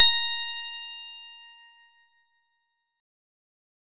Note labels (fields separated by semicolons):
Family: synthesizer lead; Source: synthesizer; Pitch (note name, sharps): A#5; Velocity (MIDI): 100; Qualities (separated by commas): bright, distorted